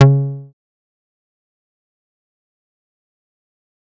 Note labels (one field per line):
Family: bass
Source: synthesizer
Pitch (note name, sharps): C#3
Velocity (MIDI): 127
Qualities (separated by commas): fast decay, percussive